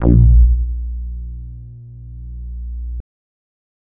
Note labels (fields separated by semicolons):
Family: bass; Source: synthesizer; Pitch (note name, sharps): A#1; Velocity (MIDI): 50; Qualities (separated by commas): dark, distorted